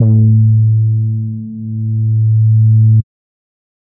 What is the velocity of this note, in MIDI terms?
100